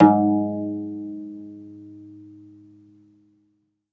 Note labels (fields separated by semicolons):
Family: guitar; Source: acoustic; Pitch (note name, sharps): G#2; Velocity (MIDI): 25; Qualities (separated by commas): reverb